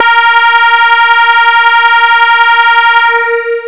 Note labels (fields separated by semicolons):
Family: bass; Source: synthesizer; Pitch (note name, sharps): A#4; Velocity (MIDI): 100; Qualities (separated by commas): bright, distorted, long release